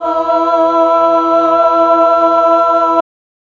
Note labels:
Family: voice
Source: electronic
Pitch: E4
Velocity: 127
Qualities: bright

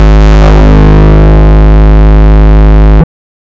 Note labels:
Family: bass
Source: synthesizer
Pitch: G#1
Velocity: 127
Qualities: bright, distorted, non-linear envelope

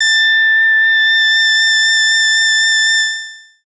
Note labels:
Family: bass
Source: synthesizer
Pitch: A6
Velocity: 25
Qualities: distorted, long release

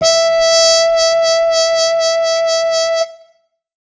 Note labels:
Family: brass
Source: acoustic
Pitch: E5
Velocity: 75

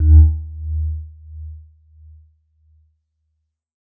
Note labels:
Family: mallet percussion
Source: acoustic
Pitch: D#2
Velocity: 25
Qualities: dark, non-linear envelope

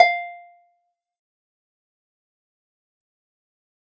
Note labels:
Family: guitar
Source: acoustic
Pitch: F5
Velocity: 75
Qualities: fast decay, percussive

